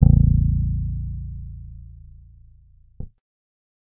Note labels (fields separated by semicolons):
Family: bass; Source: synthesizer; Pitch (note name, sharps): A0; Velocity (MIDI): 75; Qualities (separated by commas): dark